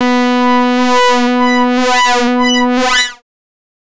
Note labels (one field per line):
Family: bass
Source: synthesizer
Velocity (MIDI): 127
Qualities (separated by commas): distorted, non-linear envelope